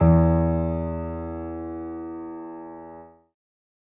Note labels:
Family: keyboard; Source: acoustic; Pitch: E2; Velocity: 75

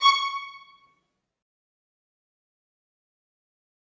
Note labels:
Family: string; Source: acoustic; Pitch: C#6; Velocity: 50; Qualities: fast decay, percussive, reverb

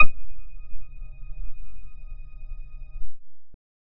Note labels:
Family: bass; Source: synthesizer; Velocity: 25; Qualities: long release

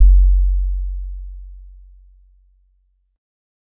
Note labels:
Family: mallet percussion; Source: acoustic; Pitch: F#1; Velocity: 25; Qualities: dark, non-linear envelope

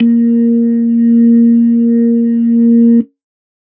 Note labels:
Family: organ; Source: electronic; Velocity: 127

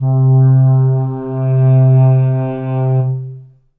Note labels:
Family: reed; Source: acoustic; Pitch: C3; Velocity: 50; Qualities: dark, long release, reverb

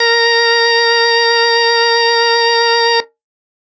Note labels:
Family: organ; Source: electronic; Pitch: A#4; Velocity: 25; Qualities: distorted

